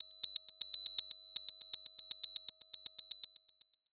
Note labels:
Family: synthesizer lead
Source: synthesizer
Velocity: 25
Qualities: bright, long release, tempo-synced

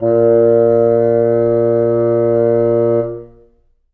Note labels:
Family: reed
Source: acoustic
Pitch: A#2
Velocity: 50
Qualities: long release, reverb

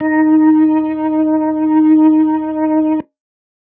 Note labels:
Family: organ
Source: electronic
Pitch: D#4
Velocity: 127

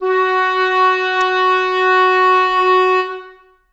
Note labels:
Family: reed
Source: acoustic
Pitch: F#4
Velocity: 127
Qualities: reverb

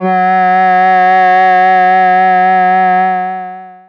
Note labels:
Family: voice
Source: synthesizer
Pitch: F#3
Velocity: 50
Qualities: distorted, long release

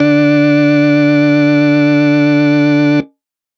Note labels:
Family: organ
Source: electronic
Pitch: D3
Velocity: 100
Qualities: distorted

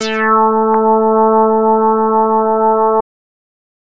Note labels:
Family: bass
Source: synthesizer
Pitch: A3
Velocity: 75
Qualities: distorted

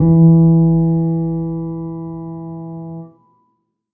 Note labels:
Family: keyboard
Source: acoustic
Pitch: E3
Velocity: 25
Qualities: reverb

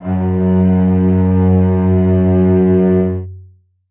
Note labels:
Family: string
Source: acoustic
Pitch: F#2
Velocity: 75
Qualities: long release, reverb

